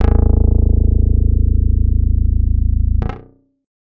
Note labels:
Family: guitar; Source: acoustic; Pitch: A0; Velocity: 100

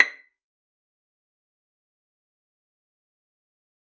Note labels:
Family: string; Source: acoustic; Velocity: 100; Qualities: fast decay, percussive, reverb

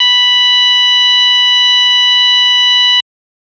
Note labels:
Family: organ; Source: electronic; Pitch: B5; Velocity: 75

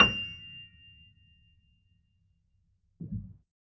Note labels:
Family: keyboard; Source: acoustic; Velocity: 25; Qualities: percussive

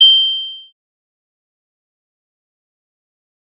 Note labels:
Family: bass; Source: synthesizer; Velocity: 50; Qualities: fast decay, percussive

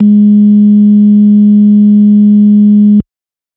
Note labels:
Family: organ; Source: electronic; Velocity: 127

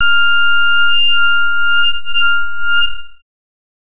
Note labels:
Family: bass; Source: synthesizer; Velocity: 25; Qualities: bright, distorted, non-linear envelope

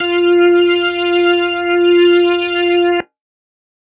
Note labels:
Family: organ; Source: electronic; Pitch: F4; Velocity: 25; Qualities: distorted

